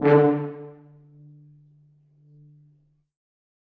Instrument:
acoustic brass instrument